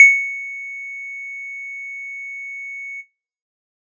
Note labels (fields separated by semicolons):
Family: bass; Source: synthesizer; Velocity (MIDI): 127